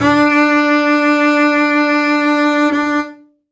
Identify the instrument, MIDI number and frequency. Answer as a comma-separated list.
acoustic string instrument, 62, 293.7 Hz